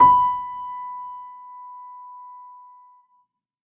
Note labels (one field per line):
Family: keyboard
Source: acoustic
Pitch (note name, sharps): B5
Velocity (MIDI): 50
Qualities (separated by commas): reverb